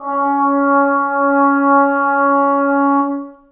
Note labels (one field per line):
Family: brass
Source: acoustic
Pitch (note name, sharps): C#4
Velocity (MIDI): 50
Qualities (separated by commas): reverb